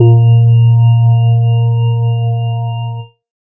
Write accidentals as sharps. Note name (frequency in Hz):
A#2 (116.5 Hz)